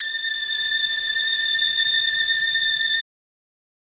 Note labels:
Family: string; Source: electronic; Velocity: 127; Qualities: reverb

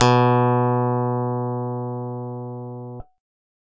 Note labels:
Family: keyboard; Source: electronic; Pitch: B2; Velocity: 25

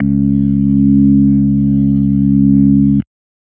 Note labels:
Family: organ; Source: electronic; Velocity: 127

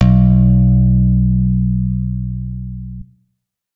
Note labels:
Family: guitar; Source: electronic; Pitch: B1; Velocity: 127; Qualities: reverb

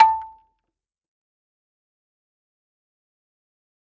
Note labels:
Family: mallet percussion; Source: acoustic; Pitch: A5; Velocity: 100; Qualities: fast decay, percussive, reverb

